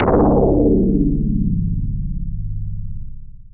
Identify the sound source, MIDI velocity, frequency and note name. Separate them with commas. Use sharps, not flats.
synthesizer, 75, 17.32 Hz, C#0